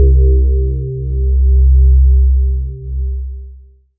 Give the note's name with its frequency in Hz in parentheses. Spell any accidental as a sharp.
C2 (65.41 Hz)